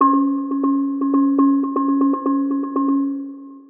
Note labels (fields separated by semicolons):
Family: mallet percussion; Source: synthesizer; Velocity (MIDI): 50; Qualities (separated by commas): long release, multiphonic, percussive, tempo-synced